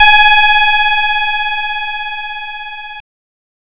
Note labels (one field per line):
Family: guitar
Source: synthesizer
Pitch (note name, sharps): G#5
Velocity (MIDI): 25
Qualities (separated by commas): bright, distorted